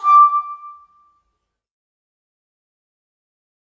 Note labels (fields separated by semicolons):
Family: flute; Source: acoustic; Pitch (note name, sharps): D6; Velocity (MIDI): 75; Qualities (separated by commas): fast decay, percussive, reverb